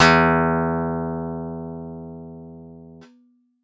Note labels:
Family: guitar; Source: synthesizer; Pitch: E2; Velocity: 75

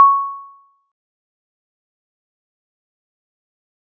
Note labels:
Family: mallet percussion; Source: acoustic; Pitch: C#6; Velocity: 25; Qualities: fast decay, percussive

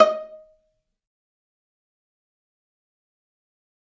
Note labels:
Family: string; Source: acoustic; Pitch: D#5; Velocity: 100; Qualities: dark, fast decay, percussive, reverb

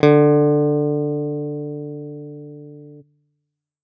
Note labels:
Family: guitar; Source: electronic; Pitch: D3; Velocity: 75

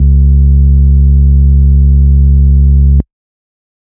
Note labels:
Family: organ; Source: electronic; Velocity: 100; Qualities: bright, distorted

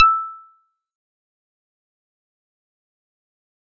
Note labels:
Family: mallet percussion; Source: acoustic; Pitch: E6; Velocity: 100; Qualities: fast decay, percussive

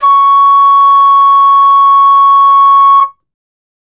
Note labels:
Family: flute; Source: acoustic; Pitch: C#6; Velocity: 50

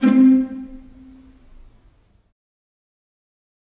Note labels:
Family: string; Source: acoustic; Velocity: 25; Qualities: dark, fast decay, reverb

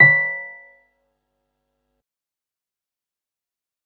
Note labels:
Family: keyboard; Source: electronic; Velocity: 50; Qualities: fast decay, percussive

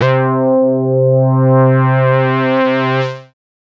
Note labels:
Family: bass; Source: synthesizer; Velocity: 75; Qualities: distorted, multiphonic

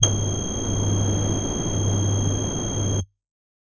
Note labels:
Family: voice; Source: synthesizer; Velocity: 50; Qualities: multiphonic

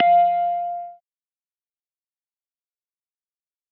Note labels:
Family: organ; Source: electronic; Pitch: F5; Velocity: 100; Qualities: fast decay

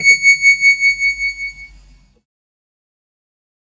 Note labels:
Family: keyboard; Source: synthesizer; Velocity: 25; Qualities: fast decay

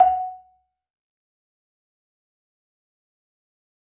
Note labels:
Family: mallet percussion; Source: acoustic; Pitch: F#5; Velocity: 100; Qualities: fast decay, percussive, reverb

